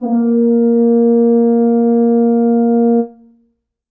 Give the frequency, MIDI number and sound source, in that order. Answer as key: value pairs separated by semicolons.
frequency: 233.1 Hz; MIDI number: 58; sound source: acoustic